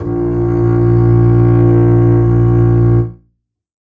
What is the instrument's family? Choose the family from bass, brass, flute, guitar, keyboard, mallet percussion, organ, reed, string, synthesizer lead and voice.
string